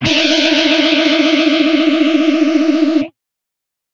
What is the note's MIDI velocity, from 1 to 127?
50